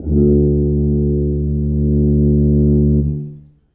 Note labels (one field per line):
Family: brass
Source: acoustic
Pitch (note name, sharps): D2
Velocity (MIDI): 25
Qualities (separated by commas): dark, long release, reverb